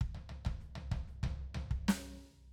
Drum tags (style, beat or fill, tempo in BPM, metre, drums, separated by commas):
Brazilian baião, fill, 95 BPM, 4/4, snare, floor tom, kick